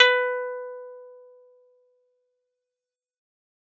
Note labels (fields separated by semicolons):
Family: guitar; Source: acoustic; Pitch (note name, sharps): B4; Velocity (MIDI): 127; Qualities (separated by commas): fast decay, reverb